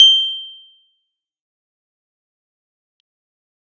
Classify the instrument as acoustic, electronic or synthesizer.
electronic